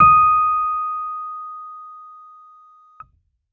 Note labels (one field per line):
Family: keyboard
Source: electronic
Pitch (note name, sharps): D#6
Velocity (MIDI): 50